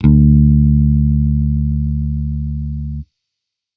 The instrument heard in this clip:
electronic bass